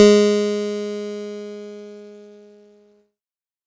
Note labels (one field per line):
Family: keyboard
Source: electronic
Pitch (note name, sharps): G#3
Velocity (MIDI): 50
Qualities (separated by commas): bright, distorted